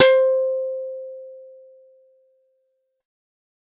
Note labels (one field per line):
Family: guitar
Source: synthesizer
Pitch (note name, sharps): C5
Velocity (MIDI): 25